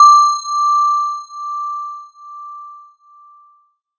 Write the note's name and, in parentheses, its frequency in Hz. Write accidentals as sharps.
D6 (1175 Hz)